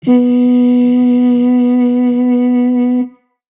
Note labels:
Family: brass; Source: acoustic; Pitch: B3; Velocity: 25

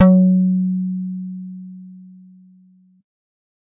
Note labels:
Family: bass; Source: synthesizer; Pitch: F#3; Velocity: 75

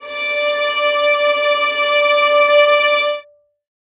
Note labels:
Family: string; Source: acoustic; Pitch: D5; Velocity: 75; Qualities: reverb

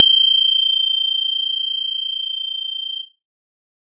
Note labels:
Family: synthesizer lead; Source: synthesizer; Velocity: 75

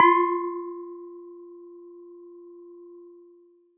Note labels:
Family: mallet percussion; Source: acoustic; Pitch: F4; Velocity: 100

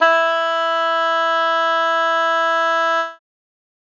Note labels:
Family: reed; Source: acoustic; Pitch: E4; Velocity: 127; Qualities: bright

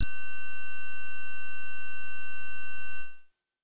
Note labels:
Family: keyboard; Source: electronic; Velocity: 100; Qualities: bright, distorted, long release

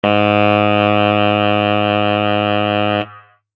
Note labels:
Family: reed; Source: acoustic; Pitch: G#2; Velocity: 100

